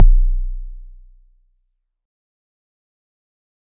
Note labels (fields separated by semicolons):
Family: mallet percussion; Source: acoustic; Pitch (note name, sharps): B0; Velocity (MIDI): 25; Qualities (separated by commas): dark, fast decay